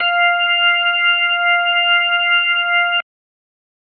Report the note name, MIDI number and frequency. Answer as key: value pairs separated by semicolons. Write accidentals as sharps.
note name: F5; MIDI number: 77; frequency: 698.5 Hz